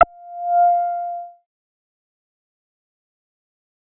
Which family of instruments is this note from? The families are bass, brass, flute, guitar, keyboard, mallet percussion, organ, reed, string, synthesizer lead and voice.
bass